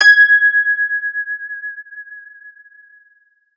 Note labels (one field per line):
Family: guitar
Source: electronic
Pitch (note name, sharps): G#6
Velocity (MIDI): 100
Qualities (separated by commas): multiphonic, non-linear envelope